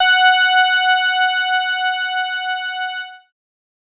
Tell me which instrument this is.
synthesizer bass